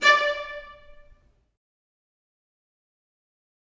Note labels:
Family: string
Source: acoustic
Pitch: D5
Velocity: 100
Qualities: fast decay, reverb

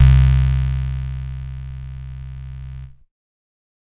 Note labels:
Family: keyboard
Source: electronic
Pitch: C2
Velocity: 50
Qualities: bright, distorted

